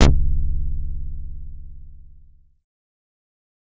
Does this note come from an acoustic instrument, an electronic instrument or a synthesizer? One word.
synthesizer